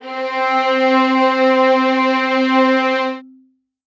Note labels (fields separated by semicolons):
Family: string; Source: acoustic; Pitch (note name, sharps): C4; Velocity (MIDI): 100; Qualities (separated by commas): reverb